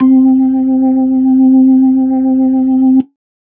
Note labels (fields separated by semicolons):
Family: organ; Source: electronic; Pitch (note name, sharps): C4; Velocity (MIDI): 75